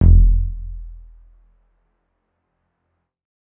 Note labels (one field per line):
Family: keyboard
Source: electronic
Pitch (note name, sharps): E1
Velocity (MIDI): 50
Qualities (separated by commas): dark